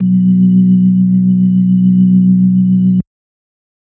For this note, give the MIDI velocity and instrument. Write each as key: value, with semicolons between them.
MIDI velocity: 100; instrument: electronic organ